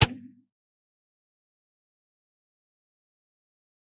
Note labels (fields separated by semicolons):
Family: guitar; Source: electronic; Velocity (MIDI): 25; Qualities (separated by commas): distorted, fast decay, percussive